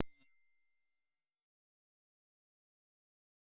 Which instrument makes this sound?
synthesizer bass